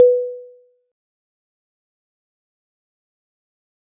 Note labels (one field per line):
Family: mallet percussion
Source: acoustic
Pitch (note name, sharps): B4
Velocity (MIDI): 25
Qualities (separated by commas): fast decay, percussive